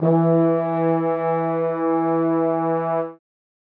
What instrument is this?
acoustic brass instrument